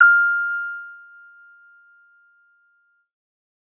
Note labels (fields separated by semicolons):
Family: keyboard; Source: electronic; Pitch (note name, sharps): F6; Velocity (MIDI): 25